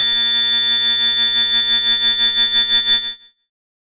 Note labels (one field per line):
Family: bass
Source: synthesizer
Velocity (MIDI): 25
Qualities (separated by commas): bright, distorted